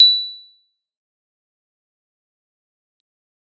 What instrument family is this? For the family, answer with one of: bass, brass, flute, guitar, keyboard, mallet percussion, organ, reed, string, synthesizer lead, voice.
keyboard